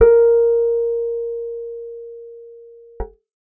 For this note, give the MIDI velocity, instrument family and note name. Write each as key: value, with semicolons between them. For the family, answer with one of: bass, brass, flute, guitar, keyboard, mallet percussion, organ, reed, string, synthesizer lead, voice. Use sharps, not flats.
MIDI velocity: 50; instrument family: guitar; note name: A#4